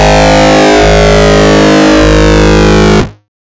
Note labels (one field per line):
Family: bass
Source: synthesizer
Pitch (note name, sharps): G#1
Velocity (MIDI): 127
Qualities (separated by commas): bright, distorted